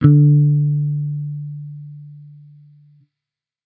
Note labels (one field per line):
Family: bass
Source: electronic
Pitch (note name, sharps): D3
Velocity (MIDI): 25